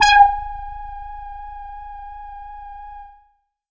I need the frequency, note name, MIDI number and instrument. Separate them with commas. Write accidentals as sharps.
830.6 Hz, G#5, 80, synthesizer bass